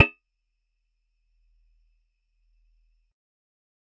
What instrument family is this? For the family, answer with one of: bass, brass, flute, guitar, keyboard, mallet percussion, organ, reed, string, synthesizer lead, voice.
guitar